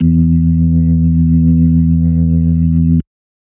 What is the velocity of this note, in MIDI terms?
25